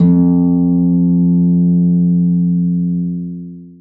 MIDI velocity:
25